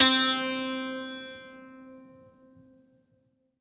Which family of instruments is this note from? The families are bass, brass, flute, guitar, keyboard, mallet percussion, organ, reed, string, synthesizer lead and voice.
guitar